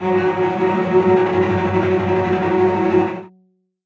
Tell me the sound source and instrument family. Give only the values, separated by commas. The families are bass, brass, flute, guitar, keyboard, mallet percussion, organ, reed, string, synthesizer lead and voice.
acoustic, string